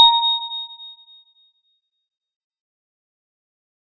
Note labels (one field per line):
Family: mallet percussion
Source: acoustic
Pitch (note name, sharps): A#5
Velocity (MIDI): 100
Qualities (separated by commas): fast decay